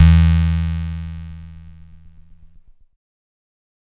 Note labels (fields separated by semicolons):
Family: keyboard; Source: electronic; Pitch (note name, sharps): E2; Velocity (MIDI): 127; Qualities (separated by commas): bright, distorted